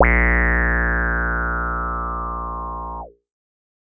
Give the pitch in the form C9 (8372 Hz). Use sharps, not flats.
A#1 (58.27 Hz)